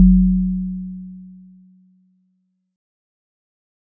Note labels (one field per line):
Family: mallet percussion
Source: acoustic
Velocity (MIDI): 25